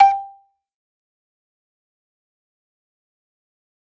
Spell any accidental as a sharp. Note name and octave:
G5